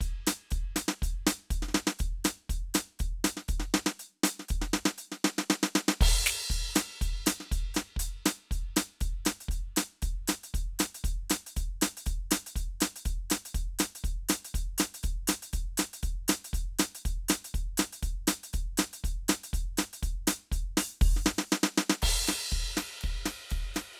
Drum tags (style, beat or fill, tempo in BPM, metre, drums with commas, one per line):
rock
beat
120 BPM
4/4
crash, ride, closed hi-hat, open hi-hat, hi-hat pedal, snare, kick